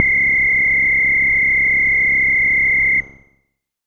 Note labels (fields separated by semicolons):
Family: bass; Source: synthesizer; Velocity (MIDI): 25